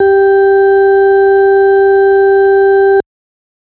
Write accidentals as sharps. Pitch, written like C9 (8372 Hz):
G4 (392 Hz)